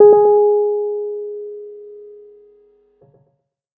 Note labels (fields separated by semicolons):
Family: keyboard; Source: electronic; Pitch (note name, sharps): G#4; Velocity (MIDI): 50; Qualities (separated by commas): tempo-synced